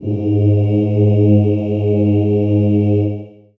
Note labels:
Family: voice; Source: acoustic; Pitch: G#2; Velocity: 127; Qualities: reverb

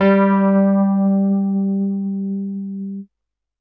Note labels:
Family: keyboard; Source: electronic; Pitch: G3; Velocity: 127

